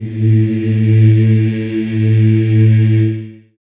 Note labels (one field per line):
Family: voice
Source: acoustic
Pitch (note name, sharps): A2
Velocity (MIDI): 50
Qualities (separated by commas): reverb